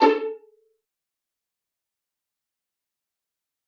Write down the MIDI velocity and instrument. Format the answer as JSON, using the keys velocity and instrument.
{"velocity": 50, "instrument": "acoustic string instrument"}